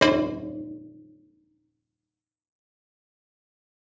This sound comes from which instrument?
acoustic guitar